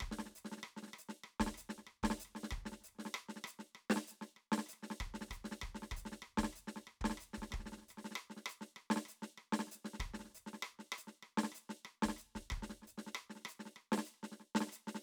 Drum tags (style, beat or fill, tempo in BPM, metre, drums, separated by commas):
maracatu, beat, 96 BPM, 4/4, hi-hat pedal, snare, cross-stick, kick